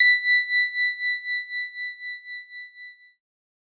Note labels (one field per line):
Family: keyboard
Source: electronic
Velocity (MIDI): 100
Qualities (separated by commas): bright